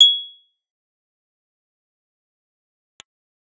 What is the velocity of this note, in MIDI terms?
100